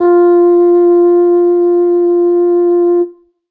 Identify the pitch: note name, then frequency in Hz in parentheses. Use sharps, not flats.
F4 (349.2 Hz)